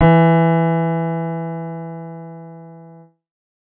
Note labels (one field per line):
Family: keyboard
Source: synthesizer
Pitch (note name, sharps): E3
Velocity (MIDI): 100